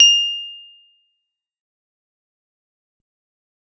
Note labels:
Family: guitar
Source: electronic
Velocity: 100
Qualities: bright, fast decay, percussive

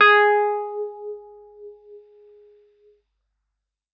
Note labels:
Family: keyboard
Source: electronic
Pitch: G#4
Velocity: 100

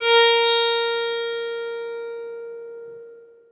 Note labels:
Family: guitar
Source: acoustic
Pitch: A#4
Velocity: 127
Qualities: bright, reverb

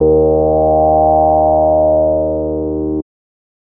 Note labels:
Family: bass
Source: synthesizer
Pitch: D#2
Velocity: 127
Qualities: distorted

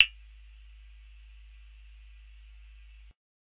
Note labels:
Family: bass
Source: synthesizer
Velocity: 75

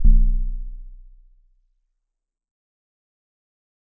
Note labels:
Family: mallet percussion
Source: acoustic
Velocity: 100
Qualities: dark, fast decay, multiphonic

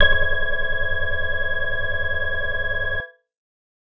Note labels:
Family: keyboard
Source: electronic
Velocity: 50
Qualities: distorted

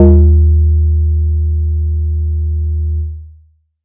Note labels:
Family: mallet percussion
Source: acoustic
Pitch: D#2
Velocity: 127

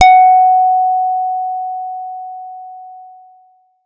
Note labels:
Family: guitar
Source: electronic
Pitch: F#5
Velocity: 75

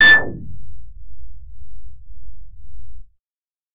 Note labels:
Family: bass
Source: synthesizer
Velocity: 127

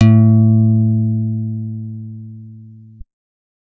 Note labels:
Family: guitar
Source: acoustic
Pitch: A2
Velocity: 100

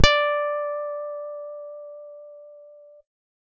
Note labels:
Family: guitar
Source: electronic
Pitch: D5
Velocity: 75

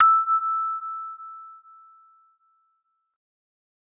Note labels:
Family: mallet percussion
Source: acoustic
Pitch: E6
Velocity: 75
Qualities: bright, non-linear envelope

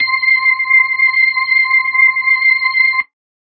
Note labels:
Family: organ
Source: electronic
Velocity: 25

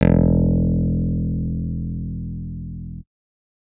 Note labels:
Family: keyboard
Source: electronic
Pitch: E1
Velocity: 100

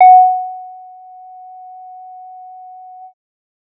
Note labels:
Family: bass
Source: synthesizer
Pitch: F#5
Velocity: 75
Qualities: percussive

